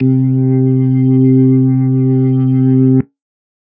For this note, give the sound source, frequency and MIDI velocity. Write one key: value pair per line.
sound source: electronic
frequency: 130.8 Hz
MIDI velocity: 127